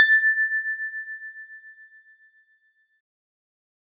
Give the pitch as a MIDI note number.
93